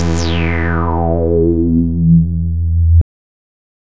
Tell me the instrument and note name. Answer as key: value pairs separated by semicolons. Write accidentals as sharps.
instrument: synthesizer bass; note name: E2